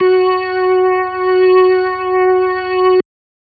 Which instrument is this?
electronic organ